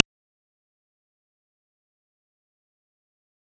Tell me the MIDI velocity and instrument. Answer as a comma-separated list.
127, synthesizer bass